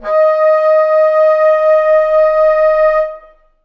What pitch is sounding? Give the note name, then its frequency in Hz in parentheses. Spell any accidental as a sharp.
D#5 (622.3 Hz)